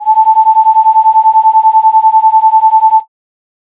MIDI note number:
81